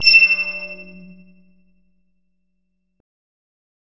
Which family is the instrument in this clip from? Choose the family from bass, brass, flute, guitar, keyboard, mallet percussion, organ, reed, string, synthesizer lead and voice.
bass